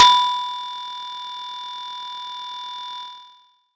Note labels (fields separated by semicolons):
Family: mallet percussion; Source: acoustic; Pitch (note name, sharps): B5; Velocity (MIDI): 75; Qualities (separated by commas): distorted